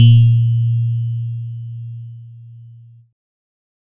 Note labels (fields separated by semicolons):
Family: keyboard; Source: electronic; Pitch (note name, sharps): A#2; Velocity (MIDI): 75; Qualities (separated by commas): distorted